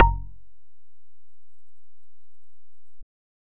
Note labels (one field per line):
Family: bass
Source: synthesizer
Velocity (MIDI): 50